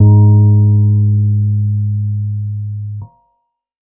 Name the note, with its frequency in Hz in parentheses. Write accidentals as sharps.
G#2 (103.8 Hz)